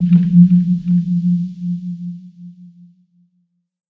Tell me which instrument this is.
synthesizer lead